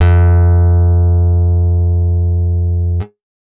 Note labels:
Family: guitar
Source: acoustic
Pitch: F2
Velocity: 75

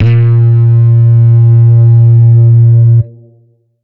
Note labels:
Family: guitar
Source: electronic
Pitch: A#2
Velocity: 127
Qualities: distorted, long release

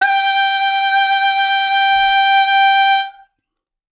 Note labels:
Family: reed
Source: acoustic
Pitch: G5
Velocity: 100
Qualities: reverb

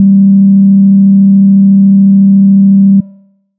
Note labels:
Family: bass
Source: synthesizer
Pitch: G3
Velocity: 75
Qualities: dark

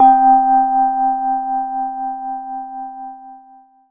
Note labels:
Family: keyboard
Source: electronic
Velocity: 100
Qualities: long release, reverb

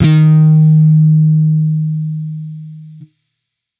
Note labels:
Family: bass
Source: electronic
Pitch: D#3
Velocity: 100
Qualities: distorted

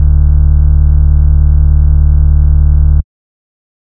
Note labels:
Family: bass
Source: synthesizer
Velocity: 75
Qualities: dark, distorted

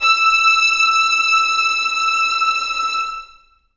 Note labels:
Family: string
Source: acoustic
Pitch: E6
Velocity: 100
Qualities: bright, reverb

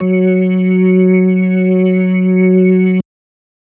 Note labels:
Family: organ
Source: electronic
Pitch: F#3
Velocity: 25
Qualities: distorted

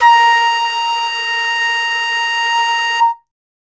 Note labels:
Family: flute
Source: acoustic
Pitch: A#5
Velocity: 100

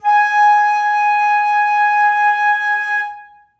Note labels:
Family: flute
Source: acoustic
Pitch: G#5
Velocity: 50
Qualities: reverb

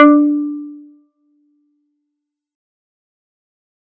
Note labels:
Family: guitar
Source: synthesizer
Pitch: D4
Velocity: 75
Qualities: dark, fast decay

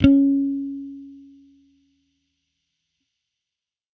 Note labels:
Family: bass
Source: electronic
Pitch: C#4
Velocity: 25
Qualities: distorted

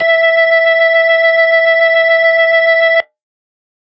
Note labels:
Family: organ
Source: electronic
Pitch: E5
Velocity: 50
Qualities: distorted

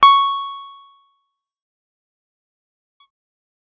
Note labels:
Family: guitar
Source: electronic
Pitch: C#6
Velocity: 100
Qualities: fast decay

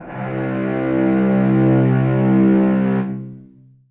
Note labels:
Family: string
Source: acoustic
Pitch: C2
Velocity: 50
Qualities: long release, reverb

